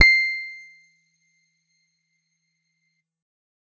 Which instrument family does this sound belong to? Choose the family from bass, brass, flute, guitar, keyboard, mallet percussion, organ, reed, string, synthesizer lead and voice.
guitar